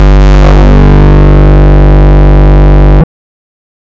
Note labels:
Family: bass; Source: synthesizer; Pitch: G1; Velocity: 127; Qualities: bright, distorted, non-linear envelope

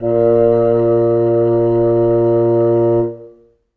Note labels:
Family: reed; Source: acoustic; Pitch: A#2; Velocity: 50; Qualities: reverb

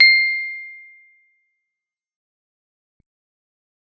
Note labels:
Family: guitar; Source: electronic; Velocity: 25; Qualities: fast decay

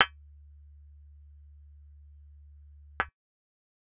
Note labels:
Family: bass; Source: synthesizer; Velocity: 75

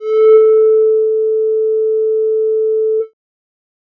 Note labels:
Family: bass; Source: synthesizer; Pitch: A4; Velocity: 100; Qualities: dark

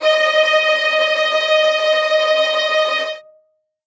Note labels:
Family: string; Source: acoustic; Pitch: D#5; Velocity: 127; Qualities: bright, non-linear envelope, reverb

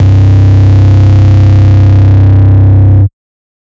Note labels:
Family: bass; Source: synthesizer; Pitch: C1; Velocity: 75; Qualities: bright, distorted, multiphonic

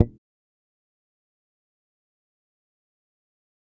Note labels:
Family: bass; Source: electronic; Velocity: 25; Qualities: fast decay, percussive

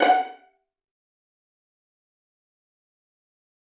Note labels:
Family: string; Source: acoustic; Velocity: 75; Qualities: fast decay, percussive, reverb

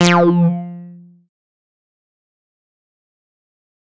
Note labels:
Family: bass; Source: synthesizer; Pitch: F3; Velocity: 127; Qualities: distorted, fast decay

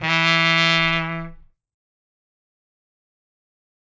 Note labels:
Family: brass; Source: acoustic; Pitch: E3; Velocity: 75; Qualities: fast decay

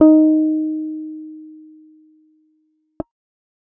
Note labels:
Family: bass; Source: synthesizer; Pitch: D#4; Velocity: 50

